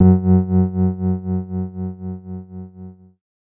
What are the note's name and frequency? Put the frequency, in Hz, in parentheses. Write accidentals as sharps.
F#2 (92.5 Hz)